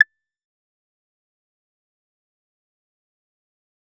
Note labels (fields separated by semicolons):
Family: bass; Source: synthesizer; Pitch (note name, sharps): A6; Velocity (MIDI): 100; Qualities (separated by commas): fast decay, percussive